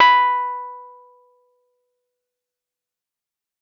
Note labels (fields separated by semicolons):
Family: keyboard; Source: electronic; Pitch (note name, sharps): B5; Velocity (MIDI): 127; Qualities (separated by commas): fast decay